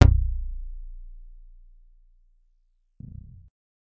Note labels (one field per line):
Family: guitar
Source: electronic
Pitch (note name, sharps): A#0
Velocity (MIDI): 127